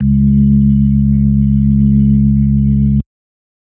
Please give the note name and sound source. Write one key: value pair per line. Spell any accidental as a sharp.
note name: C#2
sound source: electronic